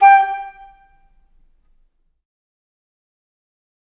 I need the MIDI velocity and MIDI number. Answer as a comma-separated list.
75, 79